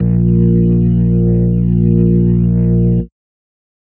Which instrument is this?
electronic organ